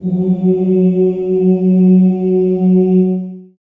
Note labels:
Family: voice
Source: acoustic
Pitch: F#3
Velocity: 25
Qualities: long release, reverb

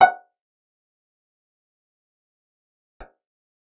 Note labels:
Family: guitar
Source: acoustic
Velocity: 100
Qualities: fast decay, percussive, reverb

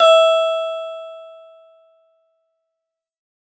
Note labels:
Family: guitar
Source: synthesizer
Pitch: E5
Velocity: 127

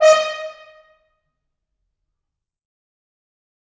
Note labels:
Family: brass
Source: acoustic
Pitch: D#5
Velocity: 127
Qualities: bright, fast decay, percussive, reverb

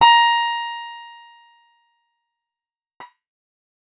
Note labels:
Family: guitar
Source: acoustic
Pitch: A#5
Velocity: 25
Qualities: bright, distorted, fast decay

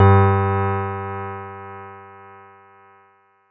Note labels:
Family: keyboard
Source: electronic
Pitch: G2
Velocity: 75

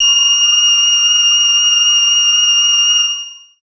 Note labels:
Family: voice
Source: synthesizer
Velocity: 100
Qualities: bright, long release

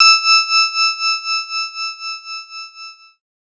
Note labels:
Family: keyboard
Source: electronic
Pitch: E6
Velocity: 100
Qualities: bright

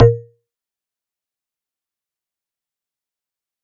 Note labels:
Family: mallet percussion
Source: acoustic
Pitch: A#2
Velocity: 75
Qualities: fast decay, percussive

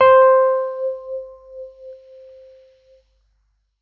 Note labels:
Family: keyboard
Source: electronic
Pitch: C5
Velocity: 75

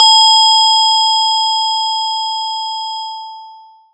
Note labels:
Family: mallet percussion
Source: acoustic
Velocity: 50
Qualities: bright, distorted, long release

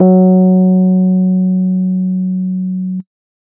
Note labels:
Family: keyboard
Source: electronic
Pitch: F#3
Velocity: 50

